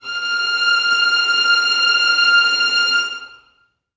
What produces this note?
acoustic string instrument